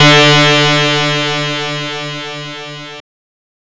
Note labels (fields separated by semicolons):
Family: guitar; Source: synthesizer; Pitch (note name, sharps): D3; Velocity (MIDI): 100; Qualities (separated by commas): bright, distorted